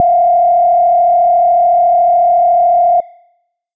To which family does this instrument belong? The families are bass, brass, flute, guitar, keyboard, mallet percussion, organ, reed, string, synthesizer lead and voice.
bass